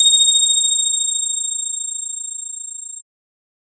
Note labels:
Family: bass; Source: synthesizer; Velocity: 100; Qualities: bright

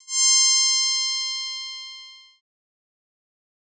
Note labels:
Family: bass; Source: synthesizer; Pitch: C6; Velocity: 100; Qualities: bright, distorted, fast decay

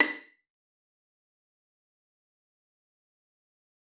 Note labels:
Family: string; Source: acoustic; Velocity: 25; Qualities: fast decay, percussive, reverb

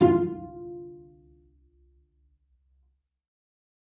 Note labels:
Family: string; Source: acoustic; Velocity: 75; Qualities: reverb

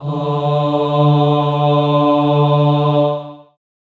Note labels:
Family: voice; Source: acoustic; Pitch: D3; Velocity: 50; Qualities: long release, reverb

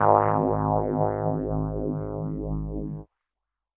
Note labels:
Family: keyboard; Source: electronic; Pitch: G#1; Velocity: 100; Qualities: distorted, non-linear envelope

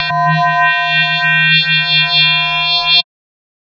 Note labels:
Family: mallet percussion; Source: synthesizer; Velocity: 127; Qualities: multiphonic, non-linear envelope

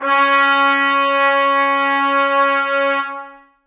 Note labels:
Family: brass; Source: acoustic; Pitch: C#4; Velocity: 100; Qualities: reverb

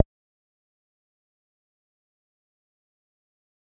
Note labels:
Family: bass; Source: synthesizer; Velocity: 50; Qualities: fast decay, percussive

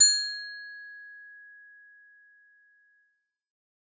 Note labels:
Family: bass; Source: synthesizer; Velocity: 100; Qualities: distorted

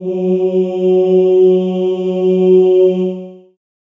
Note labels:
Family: voice; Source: acoustic; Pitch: F#3; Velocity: 127; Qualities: dark, long release, reverb

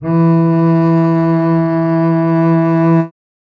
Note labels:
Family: string; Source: acoustic; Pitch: E3; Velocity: 25; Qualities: reverb

